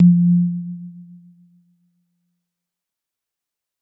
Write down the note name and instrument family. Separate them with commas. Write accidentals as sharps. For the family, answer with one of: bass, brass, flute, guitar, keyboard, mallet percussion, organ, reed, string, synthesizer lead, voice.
F3, mallet percussion